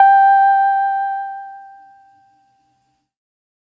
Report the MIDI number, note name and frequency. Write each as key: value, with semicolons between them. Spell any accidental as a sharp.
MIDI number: 79; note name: G5; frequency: 784 Hz